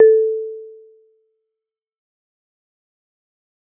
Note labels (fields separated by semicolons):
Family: mallet percussion; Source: acoustic; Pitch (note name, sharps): A4; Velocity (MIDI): 75; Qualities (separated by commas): fast decay